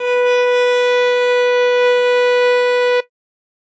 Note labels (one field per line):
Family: string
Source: acoustic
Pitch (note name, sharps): B4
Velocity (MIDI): 75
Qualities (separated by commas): bright